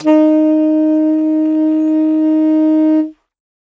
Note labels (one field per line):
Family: reed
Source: acoustic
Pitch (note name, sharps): D#4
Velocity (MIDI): 25